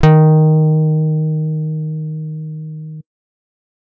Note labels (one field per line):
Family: guitar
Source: electronic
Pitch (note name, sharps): D#3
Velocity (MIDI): 50